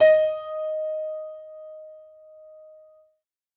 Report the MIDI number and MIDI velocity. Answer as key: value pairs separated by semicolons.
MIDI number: 75; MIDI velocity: 127